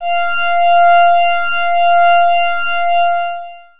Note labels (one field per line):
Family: organ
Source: electronic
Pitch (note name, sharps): F5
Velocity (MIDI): 127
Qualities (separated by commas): distorted, long release